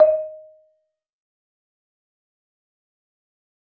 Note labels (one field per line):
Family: mallet percussion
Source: acoustic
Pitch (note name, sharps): D#5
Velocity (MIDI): 25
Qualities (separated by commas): dark, fast decay, percussive, reverb